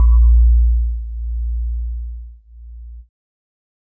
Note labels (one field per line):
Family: keyboard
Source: electronic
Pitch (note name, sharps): A#1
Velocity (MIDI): 50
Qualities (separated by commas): multiphonic